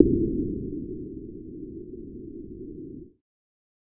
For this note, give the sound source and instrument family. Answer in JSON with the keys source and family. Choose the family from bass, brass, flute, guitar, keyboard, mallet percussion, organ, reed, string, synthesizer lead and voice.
{"source": "synthesizer", "family": "bass"}